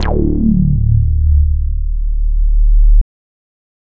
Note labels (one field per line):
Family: bass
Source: synthesizer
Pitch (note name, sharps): D1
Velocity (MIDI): 50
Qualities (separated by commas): distorted